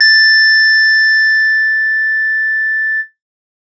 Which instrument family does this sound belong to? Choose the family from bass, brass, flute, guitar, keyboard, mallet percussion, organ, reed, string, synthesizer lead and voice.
guitar